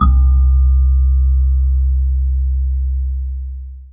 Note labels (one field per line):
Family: mallet percussion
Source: acoustic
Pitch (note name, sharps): C2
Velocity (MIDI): 127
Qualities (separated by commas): dark, long release, reverb